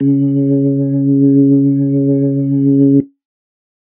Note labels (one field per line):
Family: organ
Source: electronic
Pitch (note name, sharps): C#3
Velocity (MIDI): 25